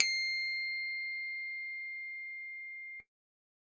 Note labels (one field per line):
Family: keyboard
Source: electronic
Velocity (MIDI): 75